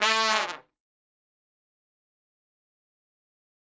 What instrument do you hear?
acoustic brass instrument